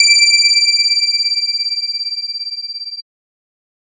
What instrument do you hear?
synthesizer bass